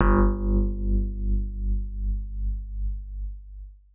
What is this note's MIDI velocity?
127